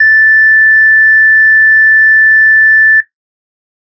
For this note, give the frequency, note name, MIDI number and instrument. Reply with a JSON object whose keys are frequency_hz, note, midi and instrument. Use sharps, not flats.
{"frequency_hz": 1760, "note": "A6", "midi": 93, "instrument": "electronic organ"}